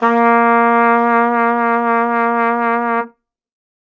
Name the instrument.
acoustic brass instrument